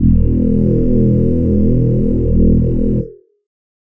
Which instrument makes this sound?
synthesizer voice